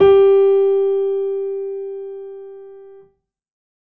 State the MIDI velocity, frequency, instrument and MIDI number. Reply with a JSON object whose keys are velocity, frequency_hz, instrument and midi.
{"velocity": 75, "frequency_hz": 392, "instrument": "acoustic keyboard", "midi": 67}